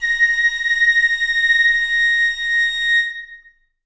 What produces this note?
acoustic flute